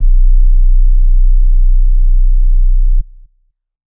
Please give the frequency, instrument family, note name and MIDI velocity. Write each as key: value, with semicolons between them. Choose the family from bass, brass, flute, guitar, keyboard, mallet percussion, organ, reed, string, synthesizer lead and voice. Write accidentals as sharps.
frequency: 30.87 Hz; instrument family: flute; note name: B0; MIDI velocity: 100